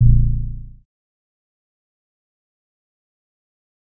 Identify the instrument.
synthesizer lead